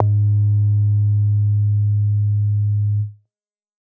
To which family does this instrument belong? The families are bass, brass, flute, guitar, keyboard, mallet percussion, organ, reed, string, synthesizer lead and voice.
bass